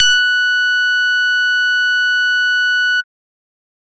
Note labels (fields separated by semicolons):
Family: bass; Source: synthesizer; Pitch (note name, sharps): F#6; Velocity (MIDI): 127; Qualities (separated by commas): distorted